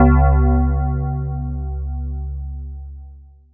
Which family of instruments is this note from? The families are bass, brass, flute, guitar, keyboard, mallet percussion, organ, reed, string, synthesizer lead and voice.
mallet percussion